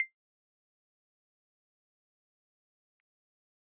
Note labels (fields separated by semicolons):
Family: keyboard; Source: electronic; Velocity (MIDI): 100; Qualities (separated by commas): fast decay, percussive